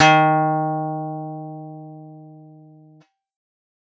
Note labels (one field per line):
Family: guitar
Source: synthesizer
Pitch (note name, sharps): D#3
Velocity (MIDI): 50